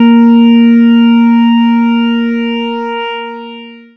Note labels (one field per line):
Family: bass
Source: synthesizer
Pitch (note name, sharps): A#3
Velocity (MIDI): 100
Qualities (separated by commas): long release